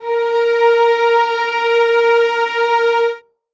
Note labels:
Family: string; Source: acoustic; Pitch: A#4; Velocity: 50; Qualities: reverb

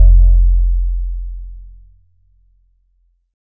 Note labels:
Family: keyboard; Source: electronic; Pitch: F1; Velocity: 50

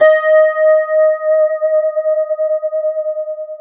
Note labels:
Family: guitar; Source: electronic; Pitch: D#5; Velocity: 75; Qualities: long release, multiphonic, non-linear envelope

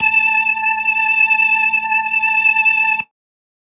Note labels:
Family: organ; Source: electronic; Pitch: A5; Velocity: 100

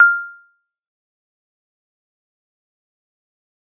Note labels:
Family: mallet percussion; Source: acoustic; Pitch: F6; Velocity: 25; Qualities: fast decay, percussive

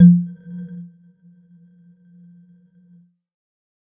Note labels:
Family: mallet percussion; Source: electronic; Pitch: F3; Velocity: 50; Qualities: dark, non-linear envelope, percussive

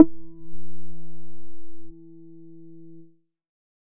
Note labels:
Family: bass; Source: synthesizer; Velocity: 25; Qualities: distorted

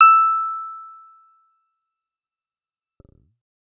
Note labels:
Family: bass; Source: synthesizer; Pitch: E6; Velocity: 127; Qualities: fast decay

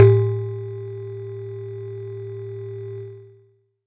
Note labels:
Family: mallet percussion; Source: acoustic; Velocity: 50; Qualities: distorted

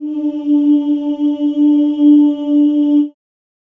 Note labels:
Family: voice; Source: acoustic; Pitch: D4; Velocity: 100; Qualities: dark, reverb

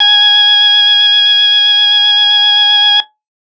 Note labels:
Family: organ; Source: electronic; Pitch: G#5; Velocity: 100

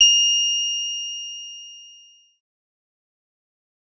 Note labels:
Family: bass; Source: synthesizer; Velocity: 127; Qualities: bright, distorted, fast decay

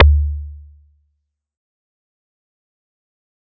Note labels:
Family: mallet percussion; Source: acoustic; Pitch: D2; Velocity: 127; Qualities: fast decay, percussive

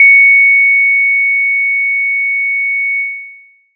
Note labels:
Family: mallet percussion; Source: acoustic; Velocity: 25; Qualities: long release

